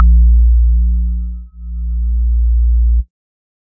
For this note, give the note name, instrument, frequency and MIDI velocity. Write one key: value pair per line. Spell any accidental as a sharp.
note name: A#1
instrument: electronic organ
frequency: 58.27 Hz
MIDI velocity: 50